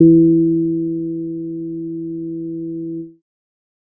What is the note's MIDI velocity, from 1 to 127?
50